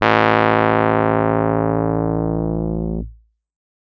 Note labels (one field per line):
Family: keyboard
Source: electronic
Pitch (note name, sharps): A1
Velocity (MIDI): 127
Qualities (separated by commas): distorted